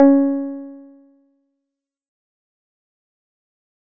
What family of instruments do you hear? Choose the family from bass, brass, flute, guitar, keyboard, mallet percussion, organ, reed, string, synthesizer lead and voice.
guitar